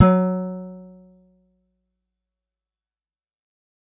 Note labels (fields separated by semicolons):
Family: guitar; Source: acoustic; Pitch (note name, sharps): F#3; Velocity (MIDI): 50; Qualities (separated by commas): fast decay